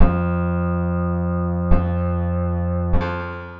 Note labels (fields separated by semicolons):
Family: guitar; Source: acoustic; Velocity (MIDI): 100; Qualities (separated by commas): reverb